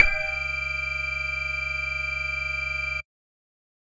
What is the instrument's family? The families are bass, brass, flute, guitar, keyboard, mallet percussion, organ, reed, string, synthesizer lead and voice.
bass